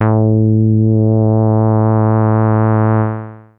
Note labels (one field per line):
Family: bass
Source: synthesizer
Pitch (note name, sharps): A2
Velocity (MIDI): 75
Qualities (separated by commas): distorted, long release